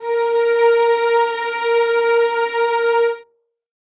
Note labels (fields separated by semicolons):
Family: string; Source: acoustic; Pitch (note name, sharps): A#4; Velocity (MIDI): 50; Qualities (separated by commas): reverb